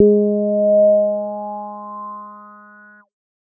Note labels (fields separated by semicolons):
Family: bass; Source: synthesizer; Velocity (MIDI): 25